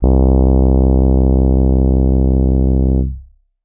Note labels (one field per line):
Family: keyboard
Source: electronic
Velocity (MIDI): 127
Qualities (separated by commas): distorted